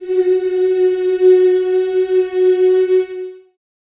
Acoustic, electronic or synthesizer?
acoustic